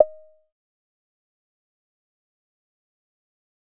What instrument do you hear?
synthesizer bass